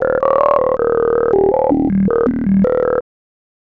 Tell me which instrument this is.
synthesizer bass